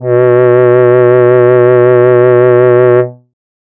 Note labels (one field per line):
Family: voice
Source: synthesizer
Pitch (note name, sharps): B2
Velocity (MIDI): 127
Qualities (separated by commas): distorted